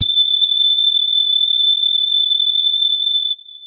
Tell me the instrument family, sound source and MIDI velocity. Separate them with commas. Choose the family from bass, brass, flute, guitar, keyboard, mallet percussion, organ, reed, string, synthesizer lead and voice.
guitar, electronic, 127